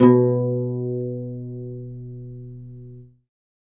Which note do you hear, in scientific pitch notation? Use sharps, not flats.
B2